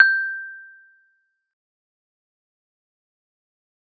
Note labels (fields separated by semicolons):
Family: mallet percussion; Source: acoustic; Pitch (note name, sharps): G6; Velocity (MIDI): 50; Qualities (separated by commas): fast decay, percussive